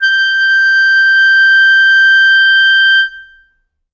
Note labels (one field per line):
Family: reed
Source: acoustic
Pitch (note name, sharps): G6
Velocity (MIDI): 25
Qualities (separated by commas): reverb